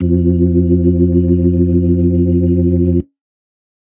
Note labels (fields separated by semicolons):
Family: organ; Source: electronic; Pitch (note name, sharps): F2; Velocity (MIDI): 75